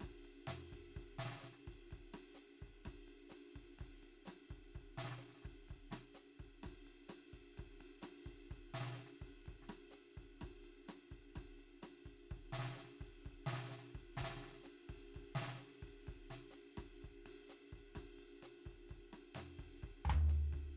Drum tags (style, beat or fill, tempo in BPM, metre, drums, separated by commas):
bossa nova, beat, 127 BPM, 4/4, ride, hi-hat pedal, snare, cross-stick, mid tom, floor tom, kick